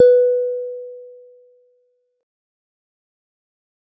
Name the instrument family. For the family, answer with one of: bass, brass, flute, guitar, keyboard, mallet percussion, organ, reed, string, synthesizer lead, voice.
guitar